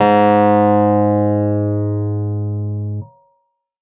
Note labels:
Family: keyboard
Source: electronic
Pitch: G#2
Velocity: 127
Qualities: distorted

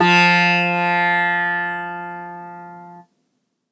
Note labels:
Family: guitar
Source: acoustic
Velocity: 50

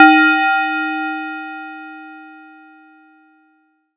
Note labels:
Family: mallet percussion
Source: acoustic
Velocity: 75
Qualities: multiphonic

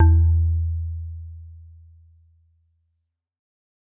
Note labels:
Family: mallet percussion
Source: acoustic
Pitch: E2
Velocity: 25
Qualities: dark, reverb

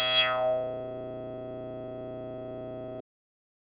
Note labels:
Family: bass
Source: synthesizer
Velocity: 127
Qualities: distorted

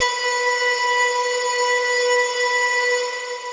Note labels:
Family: guitar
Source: electronic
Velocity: 50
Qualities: long release

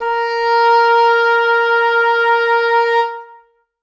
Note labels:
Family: reed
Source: acoustic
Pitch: A#4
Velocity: 127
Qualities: reverb

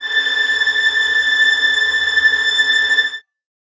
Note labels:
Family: string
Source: acoustic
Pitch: A6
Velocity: 25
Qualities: bright, non-linear envelope, reverb

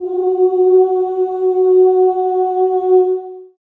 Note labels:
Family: voice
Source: acoustic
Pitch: F#4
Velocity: 25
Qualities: long release, reverb

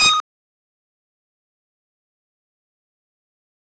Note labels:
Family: bass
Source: synthesizer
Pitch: D#6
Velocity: 75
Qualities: fast decay, percussive

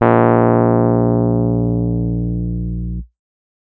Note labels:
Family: keyboard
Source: electronic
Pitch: A#1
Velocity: 100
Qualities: distorted

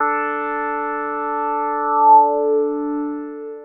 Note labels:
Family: synthesizer lead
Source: synthesizer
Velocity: 50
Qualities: long release

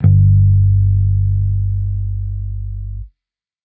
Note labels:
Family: bass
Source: electronic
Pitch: G1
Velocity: 25

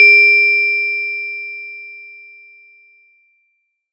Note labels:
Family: mallet percussion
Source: acoustic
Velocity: 25

